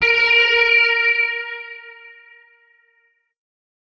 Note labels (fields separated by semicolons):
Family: guitar; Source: electronic; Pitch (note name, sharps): A#4; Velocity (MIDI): 127